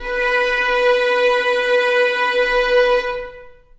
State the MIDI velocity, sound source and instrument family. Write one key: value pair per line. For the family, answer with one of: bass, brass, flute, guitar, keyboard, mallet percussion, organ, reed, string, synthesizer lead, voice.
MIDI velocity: 25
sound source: acoustic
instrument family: string